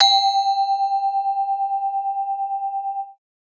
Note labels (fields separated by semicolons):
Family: mallet percussion; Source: acoustic; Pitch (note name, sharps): G5; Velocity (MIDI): 100